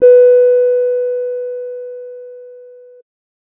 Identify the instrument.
electronic keyboard